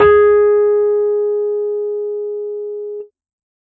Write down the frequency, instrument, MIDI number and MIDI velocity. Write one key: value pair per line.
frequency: 415.3 Hz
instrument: electronic keyboard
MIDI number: 68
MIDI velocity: 127